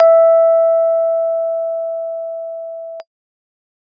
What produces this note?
electronic keyboard